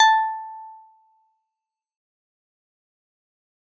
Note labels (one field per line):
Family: keyboard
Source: electronic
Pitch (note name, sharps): A5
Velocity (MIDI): 100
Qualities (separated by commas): fast decay, percussive